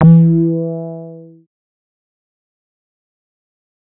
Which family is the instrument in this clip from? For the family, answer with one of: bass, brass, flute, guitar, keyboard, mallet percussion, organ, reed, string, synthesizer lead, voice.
bass